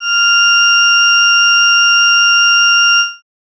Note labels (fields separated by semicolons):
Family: organ; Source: electronic; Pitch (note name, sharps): F6; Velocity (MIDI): 100; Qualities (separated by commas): bright